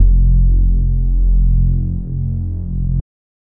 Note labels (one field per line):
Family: bass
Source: synthesizer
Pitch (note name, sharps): F1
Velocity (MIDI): 127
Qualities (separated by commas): dark